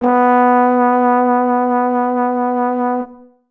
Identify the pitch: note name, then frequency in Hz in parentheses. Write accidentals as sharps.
B3 (246.9 Hz)